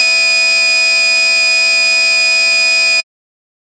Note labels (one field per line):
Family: bass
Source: synthesizer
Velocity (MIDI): 100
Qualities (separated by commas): bright, distorted